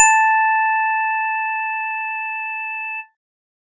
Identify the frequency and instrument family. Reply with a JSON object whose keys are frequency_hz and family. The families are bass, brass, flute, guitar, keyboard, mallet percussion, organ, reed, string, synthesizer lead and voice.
{"frequency_hz": 880, "family": "organ"}